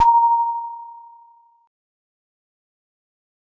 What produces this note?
acoustic mallet percussion instrument